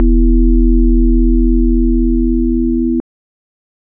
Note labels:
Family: organ; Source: electronic; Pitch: E1; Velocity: 50

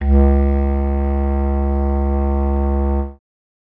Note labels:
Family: reed; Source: acoustic; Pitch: C#2; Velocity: 75; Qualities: dark

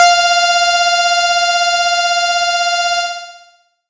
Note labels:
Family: bass; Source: synthesizer; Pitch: F5; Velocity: 75; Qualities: bright, distorted, long release

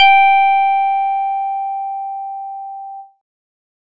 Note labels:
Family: bass; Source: synthesizer; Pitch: G5; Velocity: 127

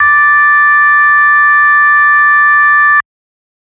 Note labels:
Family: organ; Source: electronic; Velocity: 127; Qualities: bright

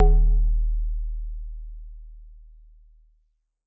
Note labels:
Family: mallet percussion; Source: acoustic; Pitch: D#1; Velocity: 100; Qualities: dark, reverb

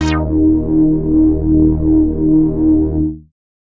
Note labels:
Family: bass; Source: synthesizer; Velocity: 100; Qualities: distorted

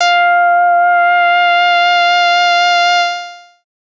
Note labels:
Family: bass; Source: synthesizer; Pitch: F5; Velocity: 100; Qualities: distorted, long release

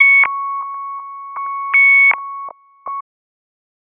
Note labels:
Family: bass; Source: synthesizer; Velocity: 100; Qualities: tempo-synced

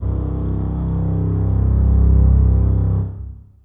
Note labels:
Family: string; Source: acoustic; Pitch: C1; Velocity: 100; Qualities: long release, reverb

